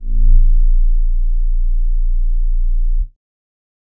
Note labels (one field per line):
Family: bass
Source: synthesizer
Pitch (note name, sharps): A#0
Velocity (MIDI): 25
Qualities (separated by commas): dark